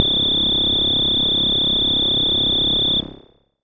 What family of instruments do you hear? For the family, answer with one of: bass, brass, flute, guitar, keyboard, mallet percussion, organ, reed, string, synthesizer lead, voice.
bass